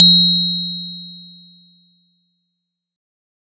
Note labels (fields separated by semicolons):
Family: mallet percussion; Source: acoustic; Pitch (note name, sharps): F3; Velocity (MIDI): 100; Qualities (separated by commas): bright